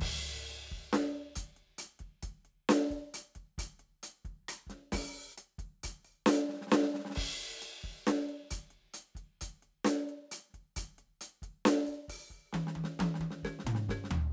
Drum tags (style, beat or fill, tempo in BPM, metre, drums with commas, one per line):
hip-hop
beat
67 BPM
4/4
ride, closed hi-hat, open hi-hat, hi-hat pedal, percussion, snare, cross-stick, high tom, mid tom, floor tom, kick